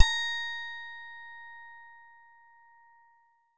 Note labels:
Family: guitar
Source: synthesizer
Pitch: A#5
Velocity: 100

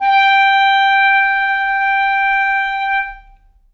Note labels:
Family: reed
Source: acoustic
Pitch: G5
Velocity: 50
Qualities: reverb

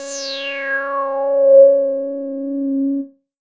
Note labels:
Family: bass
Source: synthesizer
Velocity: 25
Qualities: distorted, non-linear envelope

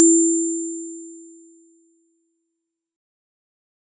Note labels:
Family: mallet percussion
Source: acoustic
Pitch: E4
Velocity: 100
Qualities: bright, fast decay

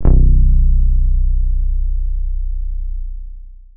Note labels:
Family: guitar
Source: electronic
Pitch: B0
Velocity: 50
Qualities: long release

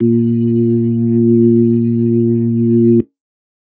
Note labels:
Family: organ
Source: electronic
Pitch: A#2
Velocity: 75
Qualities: dark

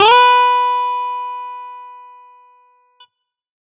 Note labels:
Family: guitar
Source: electronic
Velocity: 127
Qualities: distorted

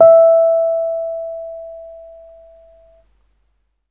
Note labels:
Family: keyboard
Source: electronic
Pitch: E5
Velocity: 50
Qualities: dark

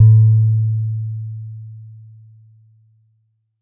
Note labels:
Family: mallet percussion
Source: acoustic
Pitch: A2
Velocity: 25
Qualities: dark

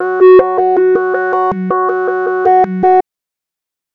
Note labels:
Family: bass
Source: synthesizer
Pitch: F#4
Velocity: 50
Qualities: tempo-synced

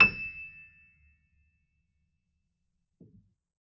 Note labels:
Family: keyboard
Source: acoustic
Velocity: 100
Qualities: percussive

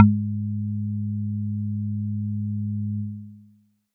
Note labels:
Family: mallet percussion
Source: acoustic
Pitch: G#2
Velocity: 75

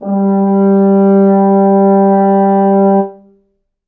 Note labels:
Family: brass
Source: acoustic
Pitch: G3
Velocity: 75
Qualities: dark, reverb

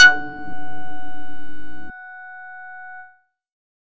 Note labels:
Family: bass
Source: synthesizer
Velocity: 75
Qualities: distorted

